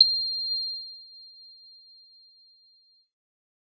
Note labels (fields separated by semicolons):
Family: keyboard; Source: electronic; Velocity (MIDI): 50; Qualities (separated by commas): bright